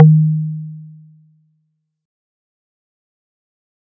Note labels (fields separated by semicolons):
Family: mallet percussion; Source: acoustic; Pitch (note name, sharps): D#3; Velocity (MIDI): 25; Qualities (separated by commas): dark, fast decay